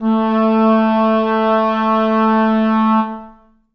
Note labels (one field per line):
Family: reed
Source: acoustic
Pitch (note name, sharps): A3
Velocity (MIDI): 75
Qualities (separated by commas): reverb